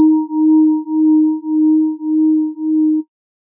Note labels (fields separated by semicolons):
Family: organ; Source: electronic; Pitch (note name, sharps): D#4; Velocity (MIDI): 75; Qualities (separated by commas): dark